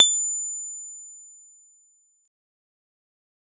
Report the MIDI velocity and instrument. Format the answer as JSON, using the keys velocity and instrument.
{"velocity": 50, "instrument": "synthesizer guitar"}